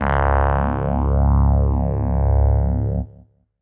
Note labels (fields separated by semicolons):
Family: keyboard; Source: electronic; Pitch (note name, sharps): C#1; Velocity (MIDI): 127; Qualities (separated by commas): distorted